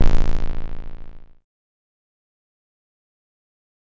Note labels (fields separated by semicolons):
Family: bass; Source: synthesizer; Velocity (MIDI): 100; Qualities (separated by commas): bright, distorted, fast decay